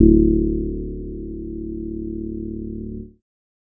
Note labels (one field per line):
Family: bass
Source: synthesizer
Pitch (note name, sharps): D1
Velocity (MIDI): 100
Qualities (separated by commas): dark